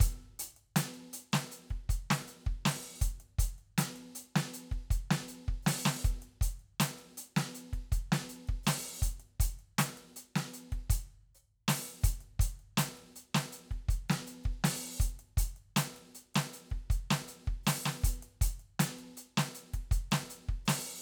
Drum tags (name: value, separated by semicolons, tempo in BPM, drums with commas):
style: funk; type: beat; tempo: 80 BPM; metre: 4/4; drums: closed hi-hat, open hi-hat, hi-hat pedal, snare, kick